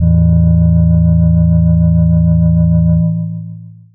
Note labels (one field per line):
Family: mallet percussion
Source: electronic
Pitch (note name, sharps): A0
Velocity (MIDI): 75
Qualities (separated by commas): long release